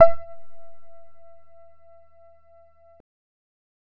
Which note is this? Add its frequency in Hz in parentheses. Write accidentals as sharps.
E5 (659.3 Hz)